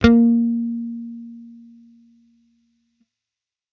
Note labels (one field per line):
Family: bass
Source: electronic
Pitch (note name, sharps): A#3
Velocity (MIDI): 127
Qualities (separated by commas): distorted